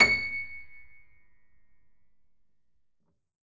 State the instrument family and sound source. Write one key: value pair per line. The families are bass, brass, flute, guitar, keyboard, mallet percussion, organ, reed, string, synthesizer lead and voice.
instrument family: keyboard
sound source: acoustic